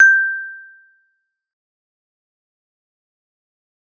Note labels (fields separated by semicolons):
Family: mallet percussion; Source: acoustic; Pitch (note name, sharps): G6; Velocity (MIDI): 75; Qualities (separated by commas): fast decay, percussive